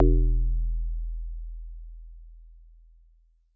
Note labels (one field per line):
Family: guitar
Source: synthesizer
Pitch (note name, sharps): E1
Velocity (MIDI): 75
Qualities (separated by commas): dark